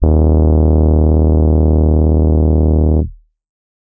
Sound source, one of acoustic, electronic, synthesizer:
electronic